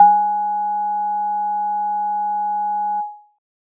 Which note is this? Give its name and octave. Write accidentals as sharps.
G#5